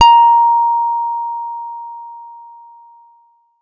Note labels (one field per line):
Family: guitar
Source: electronic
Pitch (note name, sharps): A#5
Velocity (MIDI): 75